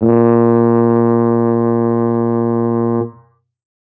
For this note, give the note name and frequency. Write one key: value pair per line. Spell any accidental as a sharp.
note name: A#2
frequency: 116.5 Hz